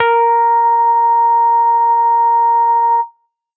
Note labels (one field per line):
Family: bass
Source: synthesizer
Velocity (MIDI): 75